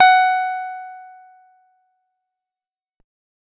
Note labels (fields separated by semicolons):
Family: guitar; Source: acoustic; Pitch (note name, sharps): F#5; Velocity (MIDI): 75; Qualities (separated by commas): fast decay